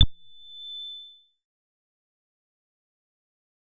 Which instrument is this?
synthesizer bass